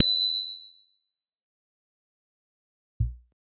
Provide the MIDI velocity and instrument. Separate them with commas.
75, electronic guitar